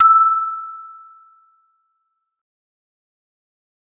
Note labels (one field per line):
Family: mallet percussion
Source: acoustic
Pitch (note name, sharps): E6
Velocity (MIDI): 50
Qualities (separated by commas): fast decay